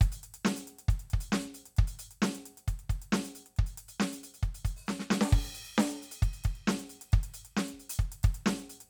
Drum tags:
rock, beat, 135 BPM, 4/4, crash, closed hi-hat, open hi-hat, hi-hat pedal, snare, kick

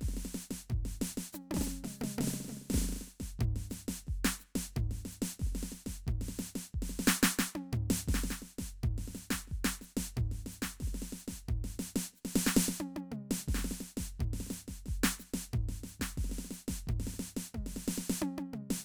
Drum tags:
samba, beat, 89 BPM, 4/4, hi-hat pedal, snare, high tom, mid tom, floor tom, kick

